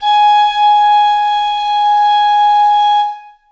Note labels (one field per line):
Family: flute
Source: acoustic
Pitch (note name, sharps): G#5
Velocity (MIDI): 50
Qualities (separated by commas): reverb